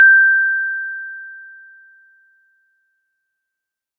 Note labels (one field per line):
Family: mallet percussion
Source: acoustic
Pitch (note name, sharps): G6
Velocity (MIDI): 100